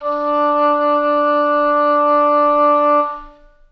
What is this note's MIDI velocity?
50